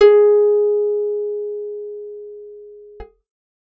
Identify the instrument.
acoustic guitar